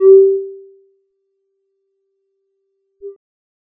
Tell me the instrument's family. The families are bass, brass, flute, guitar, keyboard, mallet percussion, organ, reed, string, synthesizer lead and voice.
bass